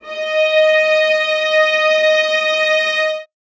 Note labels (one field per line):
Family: string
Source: acoustic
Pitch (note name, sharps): D#5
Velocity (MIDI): 75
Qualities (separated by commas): reverb